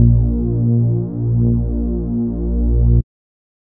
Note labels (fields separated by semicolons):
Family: bass; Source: synthesizer; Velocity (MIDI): 25; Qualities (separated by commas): dark